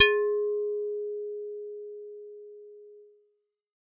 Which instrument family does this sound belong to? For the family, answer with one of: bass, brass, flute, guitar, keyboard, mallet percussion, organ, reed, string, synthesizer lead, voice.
bass